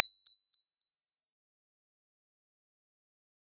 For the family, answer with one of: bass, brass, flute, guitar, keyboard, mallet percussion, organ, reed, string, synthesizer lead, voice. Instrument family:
mallet percussion